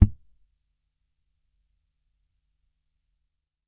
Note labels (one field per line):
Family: bass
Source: electronic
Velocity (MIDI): 25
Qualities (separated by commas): percussive